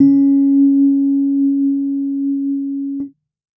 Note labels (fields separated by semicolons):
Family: keyboard; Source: electronic; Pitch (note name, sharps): C#4; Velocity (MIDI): 50; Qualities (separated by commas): dark